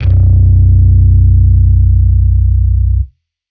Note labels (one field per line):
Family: bass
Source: electronic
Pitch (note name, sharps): B0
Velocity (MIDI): 127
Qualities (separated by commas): distorted